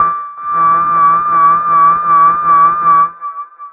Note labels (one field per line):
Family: bass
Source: synthesizer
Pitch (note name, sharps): D6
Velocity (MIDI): 127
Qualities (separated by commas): long release, reverb